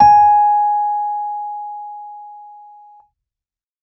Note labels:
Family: keyboard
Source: electronic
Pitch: G#5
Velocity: 100

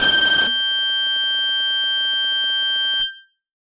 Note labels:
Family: guitar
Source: electronic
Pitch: G6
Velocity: 50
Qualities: distorted

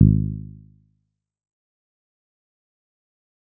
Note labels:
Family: bass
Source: synthesizer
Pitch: G#1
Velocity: 50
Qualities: dark, fast decay, percussive

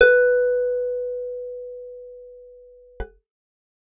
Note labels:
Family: guitar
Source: acoustic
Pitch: B4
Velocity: 127

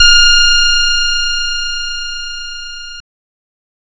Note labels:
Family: guitar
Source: synthesizer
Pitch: F6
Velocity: 50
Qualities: bright, distorted

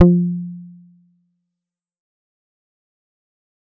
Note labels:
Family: bass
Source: synthesizer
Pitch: F3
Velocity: 50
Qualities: dark, distorted, fast decay, percussive

